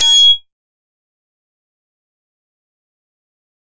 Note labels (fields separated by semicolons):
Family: bass; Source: synthesizer; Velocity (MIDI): 127; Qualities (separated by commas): bright, distorted, fast decay, percussive